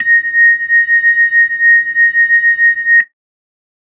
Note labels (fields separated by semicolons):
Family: keyboard; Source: electronic; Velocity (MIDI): 75